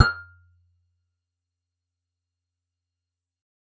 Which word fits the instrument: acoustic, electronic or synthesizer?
acoustic